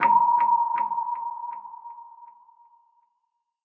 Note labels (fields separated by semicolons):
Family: synthesizer lead; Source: synthesizer; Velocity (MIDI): 100; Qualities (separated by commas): non-linear envelope, reverb